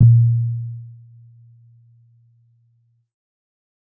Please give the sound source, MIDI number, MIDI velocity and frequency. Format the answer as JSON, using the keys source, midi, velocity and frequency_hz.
{"source": "electronic", "midi": 46, "velocity": 25, "frequency_hz": 116.5}